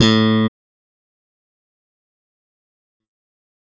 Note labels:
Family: bass; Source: electronic; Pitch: A2; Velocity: 75; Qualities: bright, fast decay

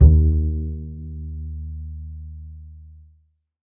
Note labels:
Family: string; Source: acoustic; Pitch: D#2; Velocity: 100; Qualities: dark, reverb

